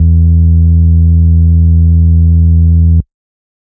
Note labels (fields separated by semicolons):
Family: organ; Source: electronic; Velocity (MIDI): 100; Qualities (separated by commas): bright, distorted